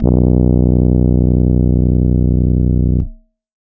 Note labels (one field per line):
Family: keyboard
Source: electronic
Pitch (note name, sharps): B0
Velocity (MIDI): 50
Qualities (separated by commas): distorted